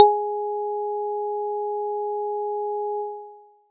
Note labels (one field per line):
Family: mallet percussion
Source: acoustic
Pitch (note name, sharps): G#4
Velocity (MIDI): 127